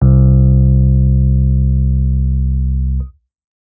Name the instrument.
electronic keyboard